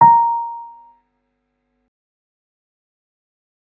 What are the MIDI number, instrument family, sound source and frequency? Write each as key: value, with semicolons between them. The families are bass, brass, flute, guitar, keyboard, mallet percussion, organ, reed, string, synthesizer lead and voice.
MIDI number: 82; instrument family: keyboard; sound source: electronic; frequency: 932.3 Hz